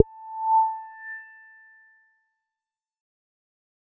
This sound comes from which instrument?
synthesizer bass